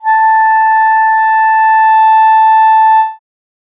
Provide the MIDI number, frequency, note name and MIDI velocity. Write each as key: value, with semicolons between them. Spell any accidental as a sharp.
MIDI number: 81; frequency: 880 Hz; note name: A5; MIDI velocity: 25